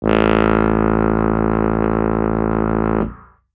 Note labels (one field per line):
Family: brass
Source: acoustic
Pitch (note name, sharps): A1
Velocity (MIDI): 127